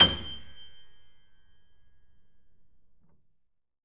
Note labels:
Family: keyboard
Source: acoustic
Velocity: 75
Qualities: reverb

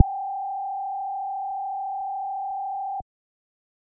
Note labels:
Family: bass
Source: synthesizer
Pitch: G5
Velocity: 25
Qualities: dark

